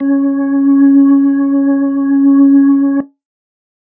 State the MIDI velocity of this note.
127